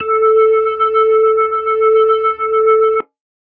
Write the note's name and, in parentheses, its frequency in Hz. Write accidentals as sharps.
A4 (440 Hz)